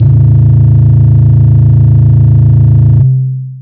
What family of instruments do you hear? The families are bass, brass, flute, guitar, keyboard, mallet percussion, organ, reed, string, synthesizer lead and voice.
guitar